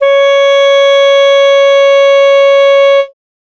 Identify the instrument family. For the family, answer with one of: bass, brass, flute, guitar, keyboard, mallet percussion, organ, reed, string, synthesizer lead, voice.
reed